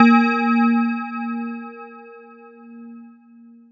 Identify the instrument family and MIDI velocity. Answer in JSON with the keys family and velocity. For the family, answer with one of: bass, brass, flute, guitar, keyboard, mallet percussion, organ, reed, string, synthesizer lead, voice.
{"family": "mallet percussion", "velocity": 75}